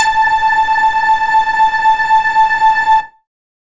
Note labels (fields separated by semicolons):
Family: bass; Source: synthesizer; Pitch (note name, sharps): A5; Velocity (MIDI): 75